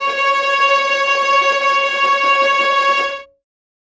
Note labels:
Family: string; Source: acoustic; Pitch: C#5; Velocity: 100; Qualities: bright, non-linear envelope, reverb

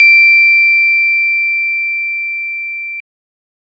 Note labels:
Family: organ; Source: electronic; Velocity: 100; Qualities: bright

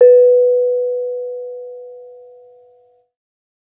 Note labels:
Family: mallet percussion; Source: acoustic; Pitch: B4; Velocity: 25

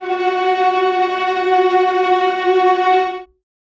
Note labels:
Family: string; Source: acoustic; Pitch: F#4; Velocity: 50; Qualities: bright, non-linear envelope, reverb

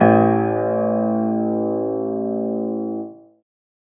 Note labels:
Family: keyboard; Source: acoustic; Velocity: 100; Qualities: reverb

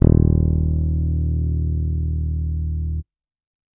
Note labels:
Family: bass; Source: electronic; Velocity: 100

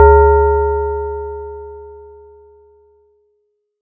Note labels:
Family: mallet percussion; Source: acoustic; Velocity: 100

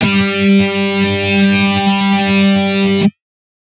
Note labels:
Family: guitar; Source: synthesizer; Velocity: 127

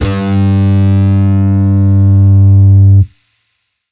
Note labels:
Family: bass; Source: electronic; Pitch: G2; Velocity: 75; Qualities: bright, distorted

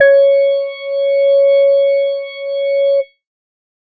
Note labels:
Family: organ; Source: electronic; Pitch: C#5; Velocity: 25

